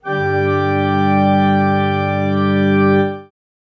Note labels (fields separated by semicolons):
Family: organ; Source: acoustic; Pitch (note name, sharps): G2; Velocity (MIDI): 127; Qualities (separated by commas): dark, reverb